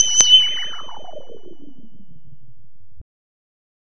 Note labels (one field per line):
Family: bass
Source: synthesizer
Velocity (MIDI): 127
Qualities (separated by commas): bright, distorted